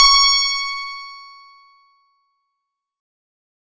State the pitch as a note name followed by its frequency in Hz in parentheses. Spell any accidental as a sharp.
C#6 (1109 Hz)